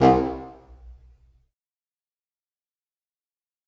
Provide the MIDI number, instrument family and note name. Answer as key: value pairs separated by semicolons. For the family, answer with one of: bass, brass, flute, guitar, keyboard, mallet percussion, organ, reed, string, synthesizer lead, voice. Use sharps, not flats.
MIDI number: 36; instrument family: reed; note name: C2